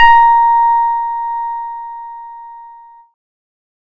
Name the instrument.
electronic keyboard